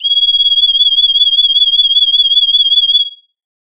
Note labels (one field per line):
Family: voice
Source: synthesizer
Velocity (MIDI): 127